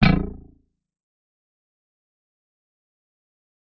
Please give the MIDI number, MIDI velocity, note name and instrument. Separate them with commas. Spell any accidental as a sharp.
21, 100, A0, electronic guitar